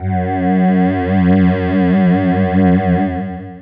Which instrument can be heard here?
synthesizer voice